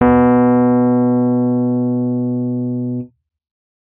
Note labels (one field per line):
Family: keyboard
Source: electronic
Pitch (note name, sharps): B2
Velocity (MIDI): 100